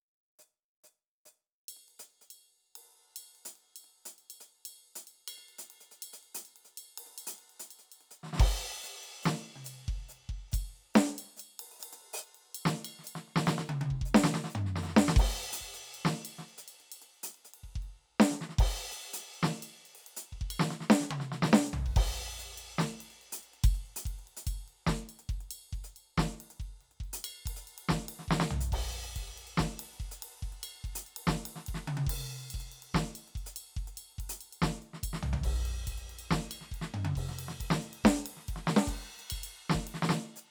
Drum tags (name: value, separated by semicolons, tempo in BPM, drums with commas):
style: pop; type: beat; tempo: 142 BPM; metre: 4/4; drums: crash, ride, ride bell, closed hi-hat, open hi-hat, hi-hat pedal, snare, high tom, mid tom, floor tom, kick